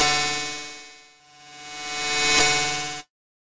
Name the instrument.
electronic guitar